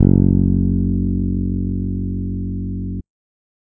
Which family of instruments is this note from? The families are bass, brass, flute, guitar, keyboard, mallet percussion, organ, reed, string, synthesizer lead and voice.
bass